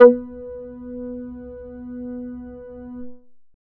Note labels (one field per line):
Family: bass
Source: synthesizer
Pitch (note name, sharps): B3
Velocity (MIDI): 50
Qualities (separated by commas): distorted